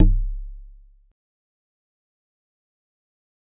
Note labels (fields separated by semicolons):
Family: mallet percussion; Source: acoustic; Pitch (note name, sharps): C#1; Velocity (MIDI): 50; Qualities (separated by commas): fast decay, percussive